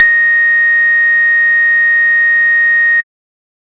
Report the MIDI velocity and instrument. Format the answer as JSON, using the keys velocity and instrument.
{"velocity": 50, "instrument": "synthesizer bass"}